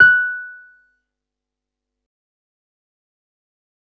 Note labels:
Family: keyboard; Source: electronic; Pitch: F#6; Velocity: 100; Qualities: fast decay, percussive

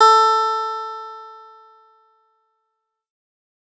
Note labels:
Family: guitar; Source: electronic; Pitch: A4; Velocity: 75

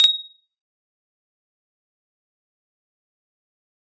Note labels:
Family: guitar; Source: electronic; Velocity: 100; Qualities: bright, fast decay, percussive

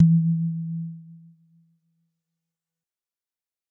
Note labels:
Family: mallet percussion; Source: acoustic; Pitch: E3; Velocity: 75; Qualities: dark, fast decay

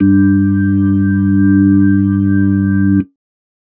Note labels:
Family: organ; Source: electronic; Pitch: G2; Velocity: 100; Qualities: dark

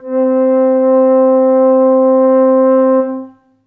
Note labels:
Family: flute; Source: acoustic; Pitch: C4; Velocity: 25; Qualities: reverb

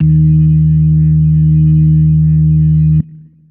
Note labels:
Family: organ; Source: electronic; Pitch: D#2; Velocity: 100; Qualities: dark, long release

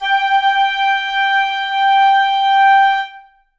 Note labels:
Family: reed; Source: acoustic; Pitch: G5; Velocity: 100; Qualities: reverb

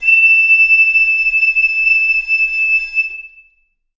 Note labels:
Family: flute; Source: acoustic; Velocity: 25; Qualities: bright, reverb

